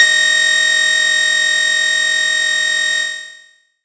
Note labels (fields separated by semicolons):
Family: bass; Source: synthesizer; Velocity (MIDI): 75; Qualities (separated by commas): long release